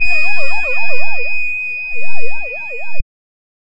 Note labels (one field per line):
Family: reed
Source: synthesizer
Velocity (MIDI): 25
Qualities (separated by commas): bright, distorted, non-linear envelope